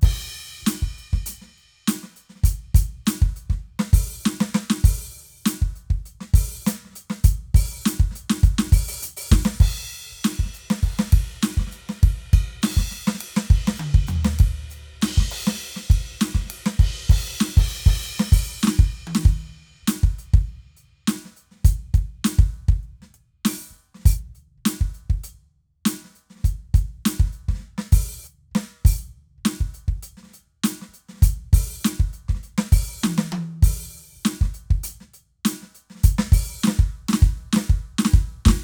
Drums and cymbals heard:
crash, ride, ride bell, closed hi-hat, open hi-hat, hi-hat pedal, snare, high tom, mid tom, floor tom and kick